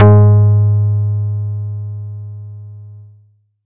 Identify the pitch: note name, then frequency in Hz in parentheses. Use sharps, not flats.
G#2 (103.8 Hz)